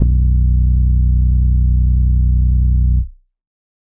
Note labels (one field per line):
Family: organ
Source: electronic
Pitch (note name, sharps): B0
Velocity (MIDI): 25